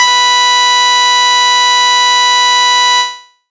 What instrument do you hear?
synthesizer bass